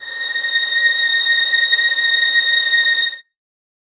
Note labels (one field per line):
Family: string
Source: acoustic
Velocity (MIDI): 50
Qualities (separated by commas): reverb